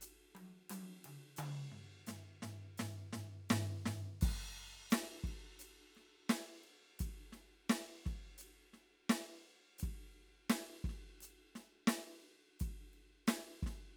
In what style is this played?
rock